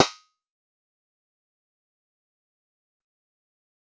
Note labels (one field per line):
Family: guitar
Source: synthesizer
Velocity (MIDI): 50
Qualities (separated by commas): fast decay, percussive